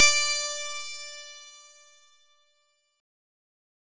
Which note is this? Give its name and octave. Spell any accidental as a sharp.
D5